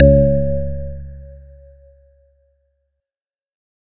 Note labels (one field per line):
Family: organ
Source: electronic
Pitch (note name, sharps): C#2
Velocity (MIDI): 100